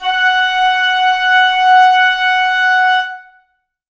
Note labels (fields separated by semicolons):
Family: reed; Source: acoustic; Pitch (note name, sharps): F#5; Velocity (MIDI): 127; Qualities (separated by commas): reverb